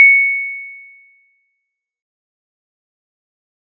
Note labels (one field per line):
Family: mallet percussion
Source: acoustic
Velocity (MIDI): 100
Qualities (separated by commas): fast decay